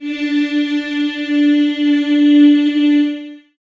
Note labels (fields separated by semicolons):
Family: voice; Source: acoustic; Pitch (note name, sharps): D4; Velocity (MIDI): 127; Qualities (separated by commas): reverb